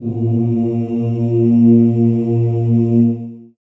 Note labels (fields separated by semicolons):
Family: voice; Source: acoustic; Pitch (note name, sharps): A#2; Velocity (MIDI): 127; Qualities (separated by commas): dark, long release, reverb